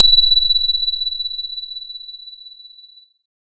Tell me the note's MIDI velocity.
127